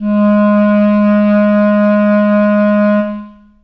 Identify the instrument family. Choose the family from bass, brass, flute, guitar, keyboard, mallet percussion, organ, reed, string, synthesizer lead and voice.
reed